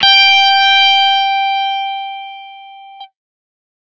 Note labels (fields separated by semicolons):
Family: guitar; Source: electronic; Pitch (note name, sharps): G5; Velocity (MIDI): 100; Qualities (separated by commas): bright, distorted